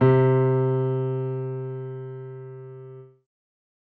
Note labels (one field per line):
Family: keyboard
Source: acoustic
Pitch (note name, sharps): C3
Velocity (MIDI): 75